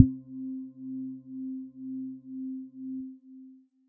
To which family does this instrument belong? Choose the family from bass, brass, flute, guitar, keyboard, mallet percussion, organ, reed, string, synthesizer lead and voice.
mallet percussion